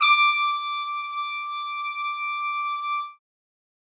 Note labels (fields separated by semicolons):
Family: brass; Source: acoustic; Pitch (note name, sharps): D6; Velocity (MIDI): 127; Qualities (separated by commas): reverb